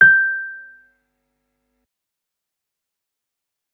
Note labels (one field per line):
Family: keyboard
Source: electronic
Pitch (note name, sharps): G6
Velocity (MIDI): 50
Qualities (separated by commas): fast decay, percussive